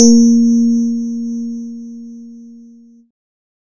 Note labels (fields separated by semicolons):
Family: keyboard; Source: electronic; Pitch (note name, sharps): A#3; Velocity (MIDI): 127; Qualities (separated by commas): bright, distorted